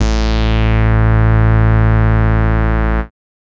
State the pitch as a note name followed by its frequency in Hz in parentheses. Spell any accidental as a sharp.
A1 (55 Hz)